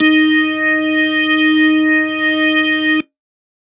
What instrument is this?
electronic organ